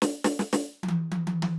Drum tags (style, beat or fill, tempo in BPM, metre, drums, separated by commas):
punk, fill, 144 BPM, 4/4, snare, high tom